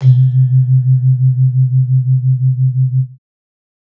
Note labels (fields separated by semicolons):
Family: mallet percussion; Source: acoustic; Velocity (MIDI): 75; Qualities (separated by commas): multiphonic